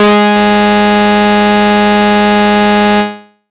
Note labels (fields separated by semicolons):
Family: bass; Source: synthesizer; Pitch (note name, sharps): G#3; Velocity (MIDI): 127; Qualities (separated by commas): bright, distorted